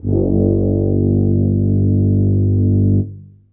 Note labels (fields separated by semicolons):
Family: brass; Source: acoustic; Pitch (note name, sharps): G1; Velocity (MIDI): 50; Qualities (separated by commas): dark, reverb